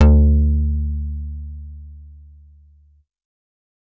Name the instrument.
synthesizer bass